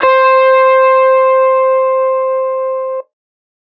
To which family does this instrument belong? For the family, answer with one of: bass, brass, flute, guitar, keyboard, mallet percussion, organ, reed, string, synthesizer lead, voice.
guitar